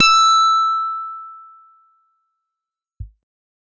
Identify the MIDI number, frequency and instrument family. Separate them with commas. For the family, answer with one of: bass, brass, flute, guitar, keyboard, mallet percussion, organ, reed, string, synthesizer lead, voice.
88, 1319 Hz, guitar